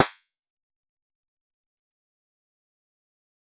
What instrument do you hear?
synthesizer guitar